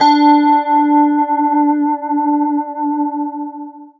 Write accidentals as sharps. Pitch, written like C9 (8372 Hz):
D4 (293.7 Hz)